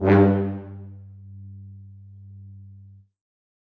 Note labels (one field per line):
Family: brass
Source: acoustic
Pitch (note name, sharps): G2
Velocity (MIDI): 75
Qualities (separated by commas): reverb